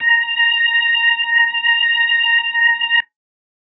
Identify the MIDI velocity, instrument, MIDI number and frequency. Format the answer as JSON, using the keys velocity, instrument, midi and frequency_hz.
{"velocity": 127, "instrument": "electronic organ", "midi": 82, "frequency_hz": 932.3}